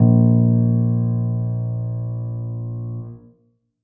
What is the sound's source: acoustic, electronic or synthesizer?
acoustic